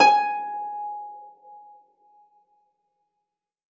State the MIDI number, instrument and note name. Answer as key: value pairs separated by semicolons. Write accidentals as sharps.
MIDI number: 80; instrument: acoustic string instrument; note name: G#5